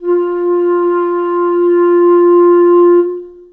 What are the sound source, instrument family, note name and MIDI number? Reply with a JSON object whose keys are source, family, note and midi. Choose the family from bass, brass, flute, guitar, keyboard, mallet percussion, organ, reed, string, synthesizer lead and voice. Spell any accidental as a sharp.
{"source": "acoustic", "family": "reed", "note": "F4", "midi": 65}